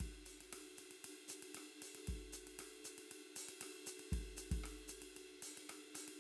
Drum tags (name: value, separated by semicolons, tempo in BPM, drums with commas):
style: jazz-funk; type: beat; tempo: 116 BPM; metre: 4/4; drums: ride, hi-hat pedal, cross-stick, kick